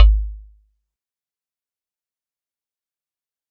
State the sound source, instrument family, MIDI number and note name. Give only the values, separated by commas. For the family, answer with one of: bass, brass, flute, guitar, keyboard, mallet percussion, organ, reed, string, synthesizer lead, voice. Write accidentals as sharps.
acoustic, mallet percussion, 32, G#1